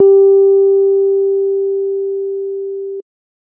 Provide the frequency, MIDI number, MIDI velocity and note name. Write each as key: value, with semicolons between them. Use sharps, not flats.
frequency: 392 Hz; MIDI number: 67; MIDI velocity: 50; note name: G4